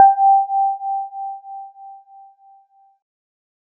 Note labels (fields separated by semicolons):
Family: keyboard; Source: electronic; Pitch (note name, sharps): G5; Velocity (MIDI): 25